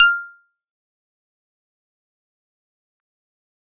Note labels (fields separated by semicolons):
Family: keyboard; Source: electronic; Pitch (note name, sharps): F6; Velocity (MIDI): 127; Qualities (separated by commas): fast decay, percussive